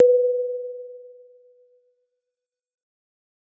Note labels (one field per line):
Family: mallet percussion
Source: acoustic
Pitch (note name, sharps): B4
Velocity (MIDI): 100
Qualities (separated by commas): dark, fast decay